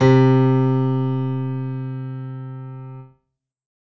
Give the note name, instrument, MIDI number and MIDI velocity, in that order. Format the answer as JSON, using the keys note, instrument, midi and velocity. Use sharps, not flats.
{"note": "C3", "instrument": "acoustic keyboard", "midi": 48, "velocity": 127}